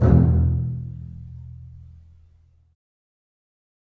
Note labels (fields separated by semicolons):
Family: string; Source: acoustic; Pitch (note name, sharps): E1; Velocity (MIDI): 75; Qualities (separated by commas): reverb